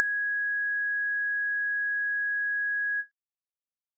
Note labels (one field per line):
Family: keyboard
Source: electronic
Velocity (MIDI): 127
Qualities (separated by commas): bright